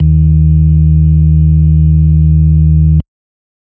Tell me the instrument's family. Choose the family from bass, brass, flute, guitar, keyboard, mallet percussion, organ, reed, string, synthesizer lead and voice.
organ